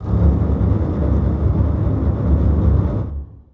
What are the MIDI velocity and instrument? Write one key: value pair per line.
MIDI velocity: 127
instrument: acoustic string instrument